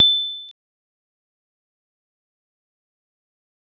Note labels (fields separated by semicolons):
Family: mallet percussion; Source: acoustic; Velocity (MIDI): 25; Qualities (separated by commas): bright, fast decay, percussive